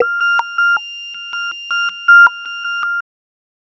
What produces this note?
synthesizer bass